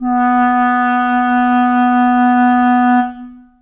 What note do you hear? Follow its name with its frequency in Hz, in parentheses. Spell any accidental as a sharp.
B3 (246.9 Hz)